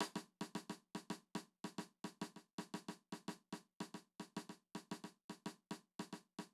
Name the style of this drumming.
Afro-Cuban rumba